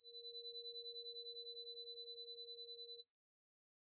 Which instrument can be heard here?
synthesizer voice